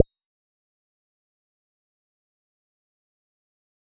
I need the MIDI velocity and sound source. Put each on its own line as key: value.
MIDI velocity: 127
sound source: synthesizer